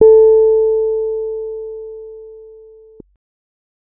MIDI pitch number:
69